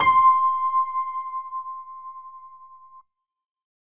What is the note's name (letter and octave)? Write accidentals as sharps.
C6